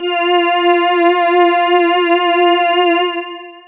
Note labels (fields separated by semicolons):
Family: voice; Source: synthesizer; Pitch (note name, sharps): F4; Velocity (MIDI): 50; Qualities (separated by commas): distorted, long release